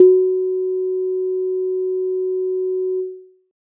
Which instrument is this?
electronic keyboard